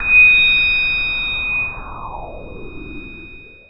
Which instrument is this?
synthesizer lead